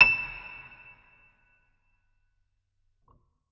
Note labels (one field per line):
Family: organ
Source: electronic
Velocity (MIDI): 100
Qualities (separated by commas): percussive, reverb